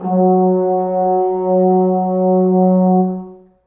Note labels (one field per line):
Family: brass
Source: acoustic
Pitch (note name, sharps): F#3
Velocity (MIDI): 50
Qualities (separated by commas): dark, reverb